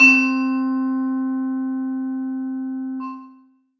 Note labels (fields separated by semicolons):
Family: mallet percussion; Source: acoustic; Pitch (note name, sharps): C4; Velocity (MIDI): 127; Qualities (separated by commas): reverb